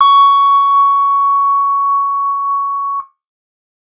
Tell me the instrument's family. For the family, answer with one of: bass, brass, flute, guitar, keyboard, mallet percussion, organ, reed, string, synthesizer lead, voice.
guitar